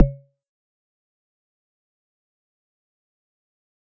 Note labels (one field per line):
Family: mallet percussion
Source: acoustic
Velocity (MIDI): 25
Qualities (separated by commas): fast decay, percussive